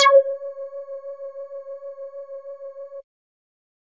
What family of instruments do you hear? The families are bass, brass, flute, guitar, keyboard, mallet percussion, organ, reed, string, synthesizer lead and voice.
bass